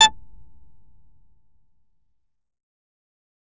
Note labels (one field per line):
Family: bass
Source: synthesizer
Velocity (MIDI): 100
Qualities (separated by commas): fast decay, percussive